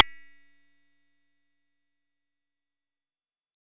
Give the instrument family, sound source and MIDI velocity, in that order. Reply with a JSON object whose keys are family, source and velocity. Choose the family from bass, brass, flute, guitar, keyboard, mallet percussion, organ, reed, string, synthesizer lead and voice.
{"family": "guitar", "source": "acoustic", "velocity": 75}